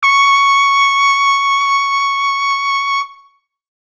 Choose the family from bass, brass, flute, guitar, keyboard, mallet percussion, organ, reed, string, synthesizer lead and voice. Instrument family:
brass